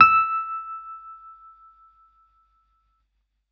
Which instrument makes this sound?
electronic keyboard